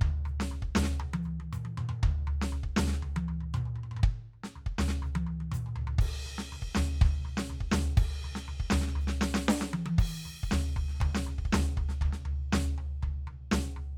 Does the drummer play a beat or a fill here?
beat